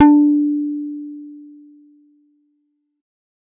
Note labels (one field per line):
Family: bass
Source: synthesizer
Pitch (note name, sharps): D4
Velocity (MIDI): 75